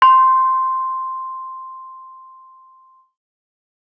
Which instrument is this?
acoustic mallet percussion instrument